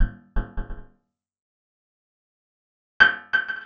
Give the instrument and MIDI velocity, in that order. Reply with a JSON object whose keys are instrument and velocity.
{"instrument": "acoustic guitar", "velocity": 25}